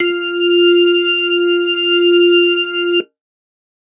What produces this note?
electronic organ